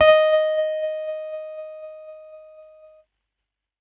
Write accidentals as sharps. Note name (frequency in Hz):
D#5 (622.3 Hz)